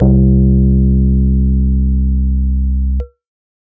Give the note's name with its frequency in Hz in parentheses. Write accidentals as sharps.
C2 (65.41 Hz)